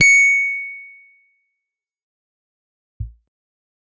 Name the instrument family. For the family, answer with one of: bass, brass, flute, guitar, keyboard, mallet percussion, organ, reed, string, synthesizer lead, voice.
guitar